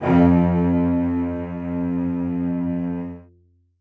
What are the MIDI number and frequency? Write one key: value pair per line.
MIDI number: 41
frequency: 87.31 Hz